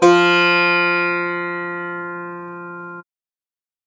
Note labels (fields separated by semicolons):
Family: guitar; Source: acoustic; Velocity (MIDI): 50; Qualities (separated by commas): bright, multiphonic, reverb